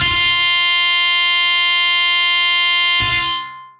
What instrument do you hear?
electronic guitar